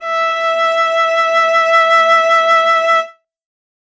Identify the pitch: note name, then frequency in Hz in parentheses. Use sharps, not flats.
E5 (659.3 Hz)